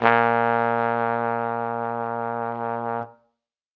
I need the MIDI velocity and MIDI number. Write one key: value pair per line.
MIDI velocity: 50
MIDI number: 46